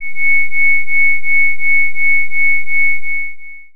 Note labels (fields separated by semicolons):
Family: organ; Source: electronic; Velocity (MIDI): 127; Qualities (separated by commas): distorted, long release